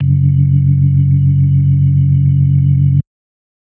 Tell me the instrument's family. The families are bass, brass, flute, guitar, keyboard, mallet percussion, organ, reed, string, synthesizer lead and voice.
organ